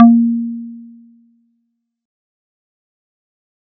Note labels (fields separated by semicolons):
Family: mallet percussion; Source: acoustic; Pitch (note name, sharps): A#3; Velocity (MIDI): 50; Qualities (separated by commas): dark, fast decay